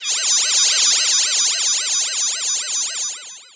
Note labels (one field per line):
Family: voice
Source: synthesizer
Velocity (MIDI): 127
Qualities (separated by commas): bright, distorted, long release